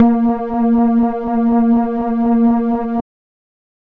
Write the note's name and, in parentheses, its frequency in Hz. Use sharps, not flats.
A#3 (233.1 Hz)